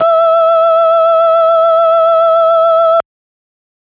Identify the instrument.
electronic organ